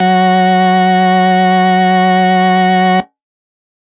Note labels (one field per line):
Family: organ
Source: electronic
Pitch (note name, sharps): F#3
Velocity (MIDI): 100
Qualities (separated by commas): distorted